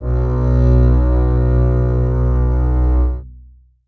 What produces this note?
acoustic string instrument